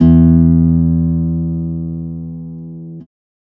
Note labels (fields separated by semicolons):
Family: guitar; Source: electronic; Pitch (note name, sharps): E2; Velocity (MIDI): 25